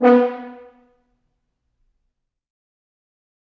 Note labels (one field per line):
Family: brass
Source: acoustic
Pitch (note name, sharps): B3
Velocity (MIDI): 100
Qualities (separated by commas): fast decay, percussive, reverb